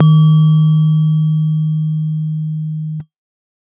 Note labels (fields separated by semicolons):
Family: keyboard; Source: electronic; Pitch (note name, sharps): D#3; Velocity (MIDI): 100